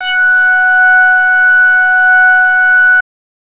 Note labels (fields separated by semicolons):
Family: bass; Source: synthesizer; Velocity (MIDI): 25; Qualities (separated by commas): distorted